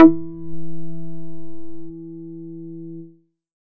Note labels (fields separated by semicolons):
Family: bass; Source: synthesizer; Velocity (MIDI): 50; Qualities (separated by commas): distorted